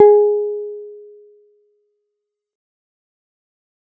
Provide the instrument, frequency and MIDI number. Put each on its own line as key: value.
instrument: electronic keyboard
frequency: 415.3 Hz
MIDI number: 68